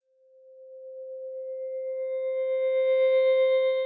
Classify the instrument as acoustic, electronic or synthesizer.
electronic